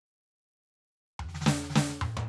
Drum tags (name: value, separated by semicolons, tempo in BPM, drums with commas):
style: soul; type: fill; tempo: 105 BPM; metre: 4/4; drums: snare, high tom, mid tom